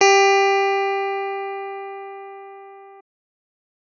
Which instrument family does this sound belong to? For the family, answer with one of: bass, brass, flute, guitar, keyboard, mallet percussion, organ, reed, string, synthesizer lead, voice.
keyboard